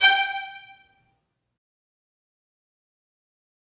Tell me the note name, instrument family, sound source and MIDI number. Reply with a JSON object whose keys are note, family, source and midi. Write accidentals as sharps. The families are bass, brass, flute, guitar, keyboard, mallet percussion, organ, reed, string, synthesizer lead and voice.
{"note": "G5", "family": "string", "source": "acoustic", "midi": 79}